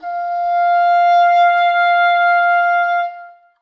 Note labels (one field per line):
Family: reed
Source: acoustic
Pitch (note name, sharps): F5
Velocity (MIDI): 100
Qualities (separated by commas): reverb